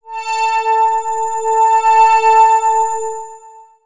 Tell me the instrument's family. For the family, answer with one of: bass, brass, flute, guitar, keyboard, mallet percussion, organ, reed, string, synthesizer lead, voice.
synthesizer lead